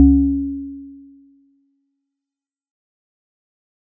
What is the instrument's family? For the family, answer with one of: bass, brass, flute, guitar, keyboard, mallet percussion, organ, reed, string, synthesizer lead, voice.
mallet percussion